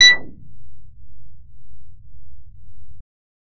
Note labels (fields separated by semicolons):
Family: bass; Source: synthesizer; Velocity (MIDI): 127; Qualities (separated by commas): distorted